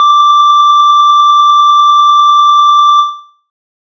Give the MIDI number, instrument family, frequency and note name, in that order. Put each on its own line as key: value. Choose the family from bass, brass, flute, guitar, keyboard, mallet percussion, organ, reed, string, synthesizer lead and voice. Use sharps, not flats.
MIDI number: 86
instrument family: bass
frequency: 1175 Hz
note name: D6